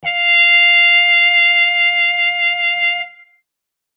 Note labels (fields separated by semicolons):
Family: brass; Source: acoustic; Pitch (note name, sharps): F5; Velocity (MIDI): 50